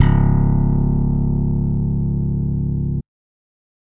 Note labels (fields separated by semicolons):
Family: bass; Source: electronic; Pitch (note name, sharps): C#1; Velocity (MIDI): 75